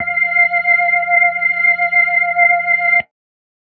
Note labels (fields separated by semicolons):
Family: organ; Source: electronic; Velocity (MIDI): 25